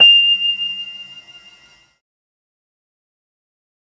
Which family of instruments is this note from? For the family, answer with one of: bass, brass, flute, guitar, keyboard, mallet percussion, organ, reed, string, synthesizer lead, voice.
keyboard